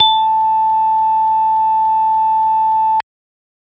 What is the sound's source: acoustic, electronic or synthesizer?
electronic